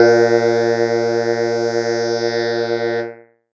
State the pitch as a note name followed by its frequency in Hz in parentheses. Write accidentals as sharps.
A#2 (116.5 Hz)